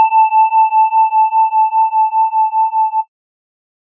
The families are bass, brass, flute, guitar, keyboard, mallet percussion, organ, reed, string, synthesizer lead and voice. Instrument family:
organ